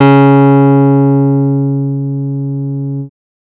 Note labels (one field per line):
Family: bass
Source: synthesizer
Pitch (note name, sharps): C#3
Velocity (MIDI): 100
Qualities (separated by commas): distorted